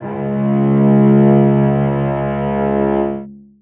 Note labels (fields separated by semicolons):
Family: string; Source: acoustic; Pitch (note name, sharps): C#2; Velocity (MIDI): 100; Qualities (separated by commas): long release, reverb